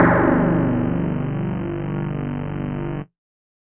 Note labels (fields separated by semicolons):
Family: mallet percussion; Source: electronic; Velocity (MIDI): 127